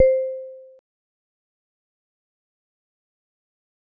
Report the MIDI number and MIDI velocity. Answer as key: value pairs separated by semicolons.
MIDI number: 72; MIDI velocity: 25